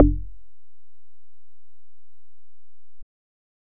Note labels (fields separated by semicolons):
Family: bass; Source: synthesizer; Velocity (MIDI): 25